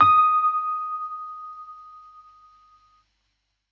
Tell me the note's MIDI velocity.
75